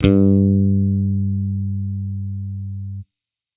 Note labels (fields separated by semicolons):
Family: bass; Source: electronic; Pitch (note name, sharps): G2; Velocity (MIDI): 127; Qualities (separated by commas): distorted